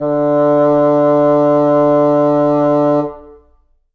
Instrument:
acoustic reed instrument